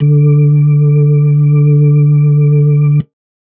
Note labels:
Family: organ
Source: electronic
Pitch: D3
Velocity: 75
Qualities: dark

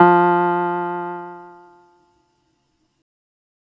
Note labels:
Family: keyboard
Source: electronic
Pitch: F3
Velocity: 75

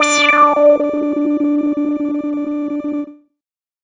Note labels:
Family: bass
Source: synthesizer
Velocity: 50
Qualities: distorted, non-linear envelope

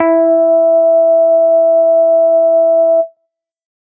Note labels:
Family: bass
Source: synthesizer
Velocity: 75

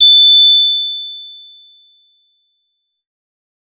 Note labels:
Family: bass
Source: synthesizer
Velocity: 25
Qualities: distorted

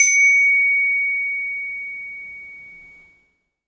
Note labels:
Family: mallet percussion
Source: acoustic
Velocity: 25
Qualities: bright, reverb

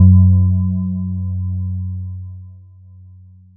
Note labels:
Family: mallet percussion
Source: electronic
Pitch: F#2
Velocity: 25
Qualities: long release

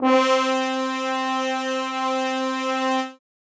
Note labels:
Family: brass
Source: acoustic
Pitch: C4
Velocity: 127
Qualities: bright, reverb

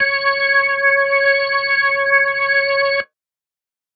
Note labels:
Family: keyboard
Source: electronic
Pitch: C#5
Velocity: 25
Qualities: distorted

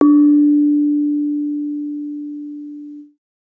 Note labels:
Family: mallet percussion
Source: acoustic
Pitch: D4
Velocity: 25

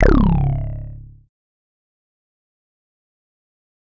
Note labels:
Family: bass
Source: synthesizer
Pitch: C#1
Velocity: 75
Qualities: distorted, fast decay

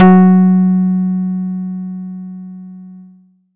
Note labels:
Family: guitar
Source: acoustic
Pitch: F#3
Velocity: 25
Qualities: dark

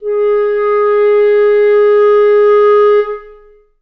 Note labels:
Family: reed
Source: acoustic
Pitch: G#4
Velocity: 25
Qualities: long release, reverb

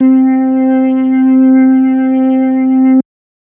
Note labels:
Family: organ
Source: electronic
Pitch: C4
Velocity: 100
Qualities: distorted

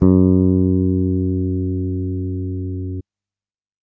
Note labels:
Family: bass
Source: electronic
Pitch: F#2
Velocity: 50

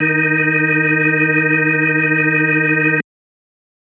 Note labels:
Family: organ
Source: electronic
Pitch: D#3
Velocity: 50

